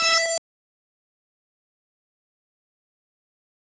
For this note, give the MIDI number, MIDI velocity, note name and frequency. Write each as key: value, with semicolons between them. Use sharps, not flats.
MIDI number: 76; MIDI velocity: 25; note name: E5; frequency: 659.3 Hz